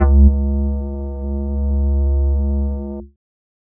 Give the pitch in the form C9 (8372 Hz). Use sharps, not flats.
C#2 (69.3 Hz)